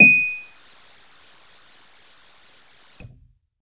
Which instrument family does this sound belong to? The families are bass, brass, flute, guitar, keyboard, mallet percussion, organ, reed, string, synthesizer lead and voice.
keyboard